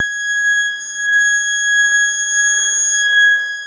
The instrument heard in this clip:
electronic keyboard